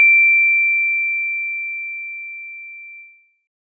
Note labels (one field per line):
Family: mallet percussion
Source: acoustic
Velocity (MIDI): 25